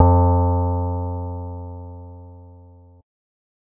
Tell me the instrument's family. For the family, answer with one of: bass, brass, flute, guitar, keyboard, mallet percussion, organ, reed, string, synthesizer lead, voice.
bass